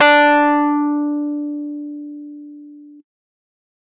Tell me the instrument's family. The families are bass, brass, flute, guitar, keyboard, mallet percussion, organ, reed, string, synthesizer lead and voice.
keyboard